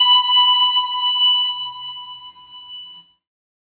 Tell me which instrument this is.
synthesizer keyboard